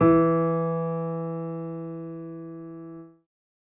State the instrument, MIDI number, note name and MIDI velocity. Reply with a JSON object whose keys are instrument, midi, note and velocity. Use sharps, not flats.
{"instrument": "acoustic keyboard", "midi": 52, "note": "E3", "velocity": 25}